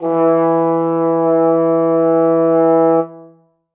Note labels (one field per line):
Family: brass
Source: acoustic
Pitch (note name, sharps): E3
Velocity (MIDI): 75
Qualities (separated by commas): reverb